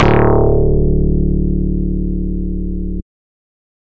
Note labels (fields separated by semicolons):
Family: bass; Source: synthesizer; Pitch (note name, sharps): D1; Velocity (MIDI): 100